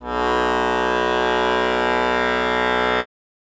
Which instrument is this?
acoustic reed instrument